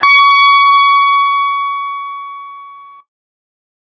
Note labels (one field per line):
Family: guitar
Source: electronic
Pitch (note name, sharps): C#6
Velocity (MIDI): 100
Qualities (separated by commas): distorted